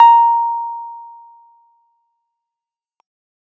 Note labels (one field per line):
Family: keyboard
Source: electronic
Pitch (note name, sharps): A#5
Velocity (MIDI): 100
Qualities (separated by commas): fast decay